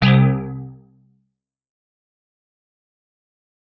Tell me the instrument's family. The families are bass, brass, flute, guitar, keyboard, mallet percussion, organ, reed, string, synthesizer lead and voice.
guitar